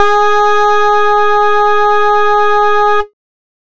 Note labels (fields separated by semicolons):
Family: bass; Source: synthesizer; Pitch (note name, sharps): G#4; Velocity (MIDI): 100; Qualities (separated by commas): bright, distorted, multiphonic, tempo-synced